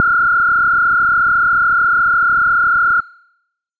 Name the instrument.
synthesizer bass